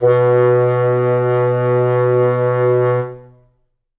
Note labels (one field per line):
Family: reed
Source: acoustic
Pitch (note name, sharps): B2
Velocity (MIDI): 25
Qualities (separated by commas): reverb